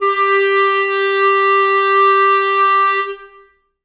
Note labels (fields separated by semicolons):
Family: reed; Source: acoustic; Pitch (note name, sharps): G4; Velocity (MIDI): 127; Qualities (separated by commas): reverb